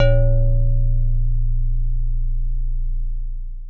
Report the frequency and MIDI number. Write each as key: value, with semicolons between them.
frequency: 29.14 Hz; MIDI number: 22